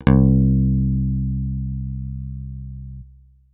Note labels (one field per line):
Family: guitar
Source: electronic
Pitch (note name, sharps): C2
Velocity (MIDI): 127